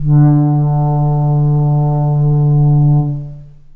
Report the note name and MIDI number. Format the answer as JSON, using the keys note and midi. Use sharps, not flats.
{"note": "D3", "midi": 50}